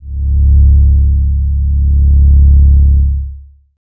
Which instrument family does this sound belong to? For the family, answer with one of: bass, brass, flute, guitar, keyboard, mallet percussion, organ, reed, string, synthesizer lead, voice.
bass